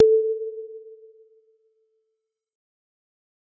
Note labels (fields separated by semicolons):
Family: mallet percussion; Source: acoustic; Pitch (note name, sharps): A4; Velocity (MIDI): 75; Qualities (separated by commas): dark, fast decay